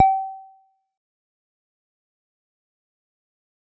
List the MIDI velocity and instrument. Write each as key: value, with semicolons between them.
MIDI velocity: 50; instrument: synthesizer bass